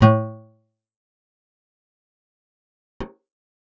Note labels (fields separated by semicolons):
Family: guitar; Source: acoustic; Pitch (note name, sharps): A2; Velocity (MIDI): 50; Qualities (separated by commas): fast decay, percussive, reverb